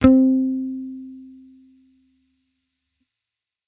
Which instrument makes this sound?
electronic bass